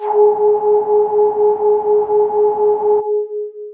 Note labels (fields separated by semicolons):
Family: voice; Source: synthesizer; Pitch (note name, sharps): G#4; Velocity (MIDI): 50; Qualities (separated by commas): distorted, long release